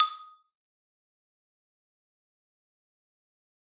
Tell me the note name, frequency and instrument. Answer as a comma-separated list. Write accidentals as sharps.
D#6, 1245 Hz, acoustic mallet percussion instrument